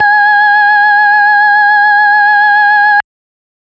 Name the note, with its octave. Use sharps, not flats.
G#5